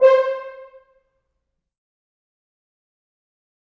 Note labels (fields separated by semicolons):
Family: brass; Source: acoustic; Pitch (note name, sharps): C5; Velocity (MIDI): 75; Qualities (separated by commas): fast decay, percussive, reverb